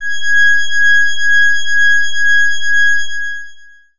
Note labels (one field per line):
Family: organ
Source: electronic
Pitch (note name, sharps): G#6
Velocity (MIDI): 127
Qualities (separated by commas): distorted, long release